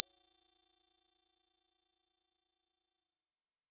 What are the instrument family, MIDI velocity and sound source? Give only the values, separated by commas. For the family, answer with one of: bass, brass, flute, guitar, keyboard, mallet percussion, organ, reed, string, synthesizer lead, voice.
guitar, 50, synthesizer